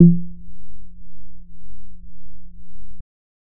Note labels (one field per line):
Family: bass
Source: synthesizer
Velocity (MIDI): 25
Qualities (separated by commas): dark